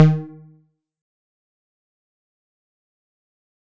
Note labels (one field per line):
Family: bass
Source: synthesizer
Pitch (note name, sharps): D#3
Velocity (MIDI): 127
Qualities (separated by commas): fast decay, percussive